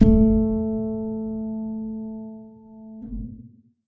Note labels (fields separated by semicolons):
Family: keyboard; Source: acoustic; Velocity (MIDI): 25; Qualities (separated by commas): dark, reverb